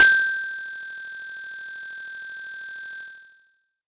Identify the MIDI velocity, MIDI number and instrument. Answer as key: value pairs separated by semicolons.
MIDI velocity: 100; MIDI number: 91; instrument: acoustic mallet percussion instrument